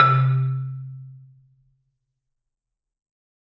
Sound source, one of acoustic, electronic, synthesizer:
acoustic